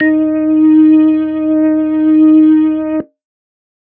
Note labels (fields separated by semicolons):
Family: organ; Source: electronic; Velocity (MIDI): 50; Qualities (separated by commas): dark